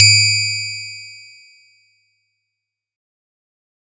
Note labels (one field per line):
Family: mallet percussion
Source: acoustic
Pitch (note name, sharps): G#2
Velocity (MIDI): 127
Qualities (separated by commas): bright, fast decay